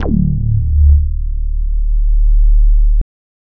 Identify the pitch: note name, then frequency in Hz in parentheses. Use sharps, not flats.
D1 (36.71 Hz)